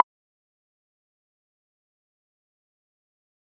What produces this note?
electronic guitar